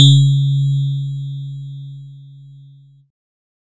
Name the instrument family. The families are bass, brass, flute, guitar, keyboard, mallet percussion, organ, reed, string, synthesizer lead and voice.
keyboard